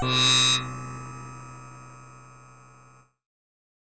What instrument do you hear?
synthesizer keyboard